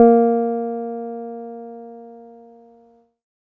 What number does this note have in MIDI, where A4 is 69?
58